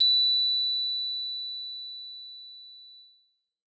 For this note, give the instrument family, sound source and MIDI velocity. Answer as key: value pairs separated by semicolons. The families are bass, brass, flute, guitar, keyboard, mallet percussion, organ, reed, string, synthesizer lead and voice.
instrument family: bass; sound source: synthesizer; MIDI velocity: 75